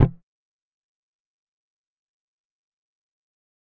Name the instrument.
electronic bass